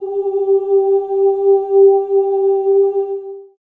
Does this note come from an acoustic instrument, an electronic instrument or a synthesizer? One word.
acoustic